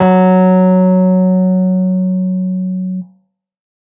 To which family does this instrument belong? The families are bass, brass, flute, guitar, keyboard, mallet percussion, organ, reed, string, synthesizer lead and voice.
keyboard